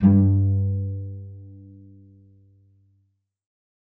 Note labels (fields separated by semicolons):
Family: string; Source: acoustic; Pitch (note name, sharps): G2; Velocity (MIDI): 100; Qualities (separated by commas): dark, reverb